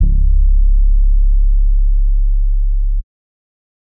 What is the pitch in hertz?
34.65 Hz